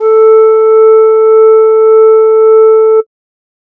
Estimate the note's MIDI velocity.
100